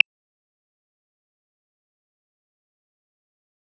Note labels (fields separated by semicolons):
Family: bass; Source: synthesizer; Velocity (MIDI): 127; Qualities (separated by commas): fast decay, percussive